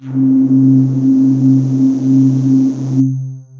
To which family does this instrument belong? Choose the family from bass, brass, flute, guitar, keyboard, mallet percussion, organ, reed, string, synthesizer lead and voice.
voice